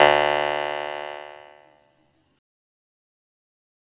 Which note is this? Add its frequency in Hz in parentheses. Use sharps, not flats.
D2 (73.42 Hz)